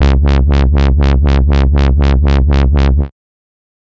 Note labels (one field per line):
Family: bass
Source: synthesizer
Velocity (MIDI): 100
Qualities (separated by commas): bright, distorted, tempo-synced